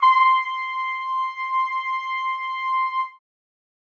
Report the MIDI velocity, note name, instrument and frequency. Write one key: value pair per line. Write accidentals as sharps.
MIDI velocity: 25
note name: C6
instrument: acoustic brass instrument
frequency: 1047 Hz